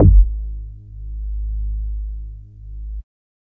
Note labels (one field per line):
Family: bass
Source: synthesizer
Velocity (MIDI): 50